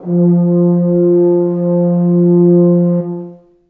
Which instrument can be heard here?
acoustic brass instrument